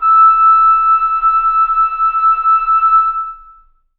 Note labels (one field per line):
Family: flute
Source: acoustic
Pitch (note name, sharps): E6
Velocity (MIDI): 75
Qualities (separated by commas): long release, reverb